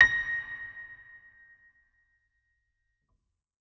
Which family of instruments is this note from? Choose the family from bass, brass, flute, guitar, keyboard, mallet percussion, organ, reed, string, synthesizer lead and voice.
organ